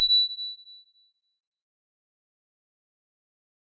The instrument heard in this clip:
acoustic mallet percussion instrument